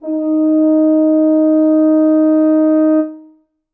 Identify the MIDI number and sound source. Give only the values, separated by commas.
63, acoustic